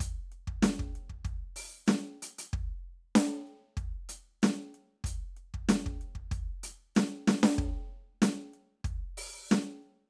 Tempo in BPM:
95 BPM